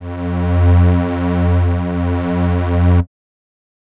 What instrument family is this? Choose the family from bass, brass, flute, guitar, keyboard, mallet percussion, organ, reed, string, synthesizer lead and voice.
reed